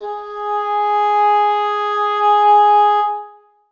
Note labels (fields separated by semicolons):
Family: reed; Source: acoustic; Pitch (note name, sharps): G#4; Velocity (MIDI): 100; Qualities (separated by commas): reverb